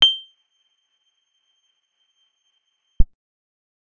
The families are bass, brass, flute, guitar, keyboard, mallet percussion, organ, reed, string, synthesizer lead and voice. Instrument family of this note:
guitar